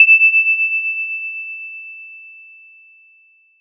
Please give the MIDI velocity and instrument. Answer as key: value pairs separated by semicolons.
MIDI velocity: 25; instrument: acoustic mallet percussion instrument